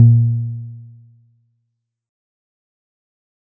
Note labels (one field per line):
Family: guitar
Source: synthesizer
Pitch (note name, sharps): A#2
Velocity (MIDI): 50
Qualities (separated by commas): dark, fast decay